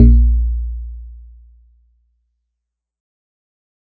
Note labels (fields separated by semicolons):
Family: guitar; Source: synthesizer; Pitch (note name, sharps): A#1; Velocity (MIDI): 50; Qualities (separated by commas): dark, fast decay